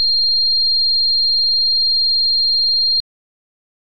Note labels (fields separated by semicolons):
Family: organ; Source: electronic; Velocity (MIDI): 75; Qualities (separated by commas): bright